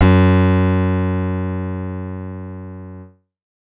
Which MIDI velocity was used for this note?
127